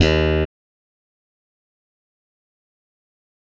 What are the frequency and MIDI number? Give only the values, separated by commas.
77.78 Hz, 39